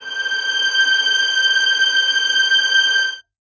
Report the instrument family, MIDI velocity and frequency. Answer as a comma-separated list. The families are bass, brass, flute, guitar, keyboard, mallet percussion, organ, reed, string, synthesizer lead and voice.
string, 50, 1568 Hz